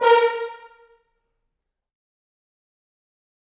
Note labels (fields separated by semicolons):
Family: brass; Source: acoustic; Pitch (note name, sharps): A#4; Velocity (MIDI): 127; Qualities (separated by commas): fast decay, reverb